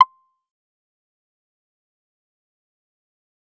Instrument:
synthesizer bass